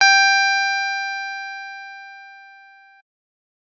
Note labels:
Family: keyboard; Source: electronic; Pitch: G5; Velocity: 100; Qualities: bright

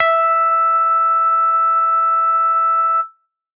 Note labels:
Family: bass; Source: synthesizer; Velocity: 50

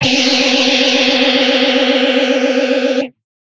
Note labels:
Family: guitar; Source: electronic; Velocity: 100; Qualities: bright, distorted

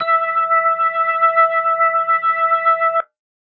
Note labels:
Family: organ; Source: electronic; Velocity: 75

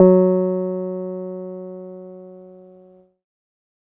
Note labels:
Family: keyboard; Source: electronic; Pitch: F#3; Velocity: 127; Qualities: dark

